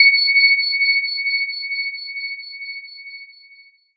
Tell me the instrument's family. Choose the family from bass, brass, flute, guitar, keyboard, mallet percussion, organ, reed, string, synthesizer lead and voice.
mallet percussion